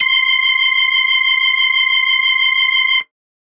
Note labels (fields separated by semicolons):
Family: organ; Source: electronic; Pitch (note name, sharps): C6; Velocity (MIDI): 100